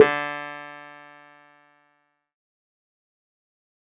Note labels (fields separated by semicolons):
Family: keyboard; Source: electronic; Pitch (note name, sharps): D3; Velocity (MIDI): 75; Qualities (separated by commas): distorted, fast decay